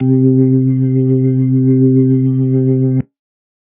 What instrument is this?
electronic organ